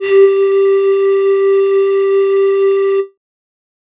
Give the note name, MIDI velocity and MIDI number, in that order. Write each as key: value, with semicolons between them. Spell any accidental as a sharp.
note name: G4; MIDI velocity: 100; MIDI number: 67